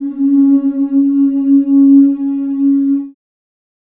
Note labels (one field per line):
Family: voice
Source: acoustic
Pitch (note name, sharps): C#4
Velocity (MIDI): 127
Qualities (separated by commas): dark, reverb